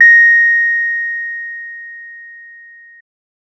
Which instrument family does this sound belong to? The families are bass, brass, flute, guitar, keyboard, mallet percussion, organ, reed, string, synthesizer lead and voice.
bass